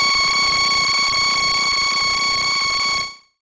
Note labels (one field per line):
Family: bass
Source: synthesizer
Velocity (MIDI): 100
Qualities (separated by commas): bright, distorted, non-linear envelope